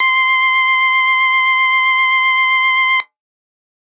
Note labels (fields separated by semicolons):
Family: organ; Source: electronic; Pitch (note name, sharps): C6; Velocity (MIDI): 50